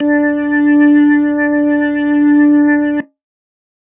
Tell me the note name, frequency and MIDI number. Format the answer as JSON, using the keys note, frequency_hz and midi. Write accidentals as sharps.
{"note": "D4", "frequency_hz": 293.7, "midi": 62}